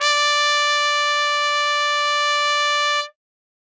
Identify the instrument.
acoustic brass instrument